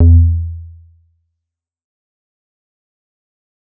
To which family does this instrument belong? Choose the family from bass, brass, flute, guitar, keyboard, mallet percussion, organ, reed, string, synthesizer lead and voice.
bass